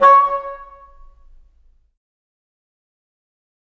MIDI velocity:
100